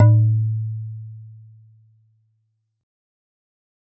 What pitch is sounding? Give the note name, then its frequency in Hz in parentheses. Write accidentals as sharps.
A2 (110 Hz)